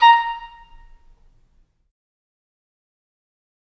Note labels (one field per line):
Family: reed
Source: acoustic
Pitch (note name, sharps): A#5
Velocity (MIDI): 50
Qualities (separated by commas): fast decay, percussive, reverb